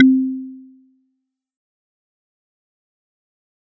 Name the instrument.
acoustic mallet percussion instrument